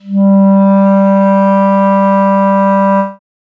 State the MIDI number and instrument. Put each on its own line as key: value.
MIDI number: 55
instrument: acoustic reed instrument